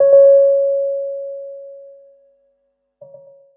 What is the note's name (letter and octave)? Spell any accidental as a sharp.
C#5